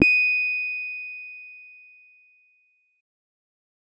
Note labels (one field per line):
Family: keyboard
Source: electronic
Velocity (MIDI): 25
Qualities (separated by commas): bright